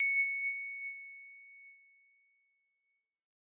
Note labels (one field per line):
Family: keyboard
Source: electronic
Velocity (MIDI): 50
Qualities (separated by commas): bright